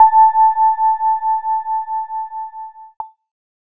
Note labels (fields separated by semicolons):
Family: keyboard; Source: electronic; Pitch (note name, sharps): A5; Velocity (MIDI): 25; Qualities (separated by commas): distorted